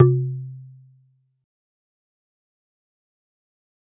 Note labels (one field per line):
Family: mallet percussion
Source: acoustic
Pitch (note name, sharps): C3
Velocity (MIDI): 50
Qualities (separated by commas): fast decay, percussive